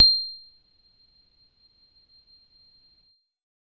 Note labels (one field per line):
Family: keyboard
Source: electronic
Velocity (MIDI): 127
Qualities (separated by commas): percussive, reverb